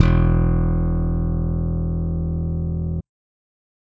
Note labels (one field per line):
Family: bass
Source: electronic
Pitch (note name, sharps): E1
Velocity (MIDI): 75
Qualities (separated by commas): bright